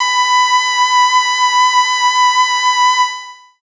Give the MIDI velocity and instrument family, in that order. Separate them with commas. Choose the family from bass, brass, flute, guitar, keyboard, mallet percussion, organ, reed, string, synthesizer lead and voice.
100, voice